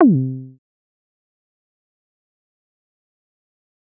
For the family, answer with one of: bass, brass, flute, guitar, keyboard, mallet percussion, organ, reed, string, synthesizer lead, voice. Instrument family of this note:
bass